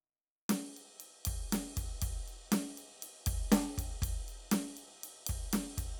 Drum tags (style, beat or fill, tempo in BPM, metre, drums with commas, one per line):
rock
beat
120 BPM
4/4
ride, snare, kick